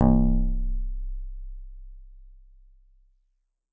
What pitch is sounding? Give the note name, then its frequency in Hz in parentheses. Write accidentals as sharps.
C1 (32.7 Hz)